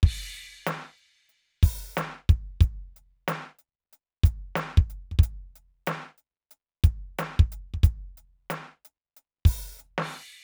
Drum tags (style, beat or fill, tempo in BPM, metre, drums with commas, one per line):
hip-hop
beat
92 BPM
4/4
crash, closed hi-hat, open hi-hat, hi-hat pedal, snare, kick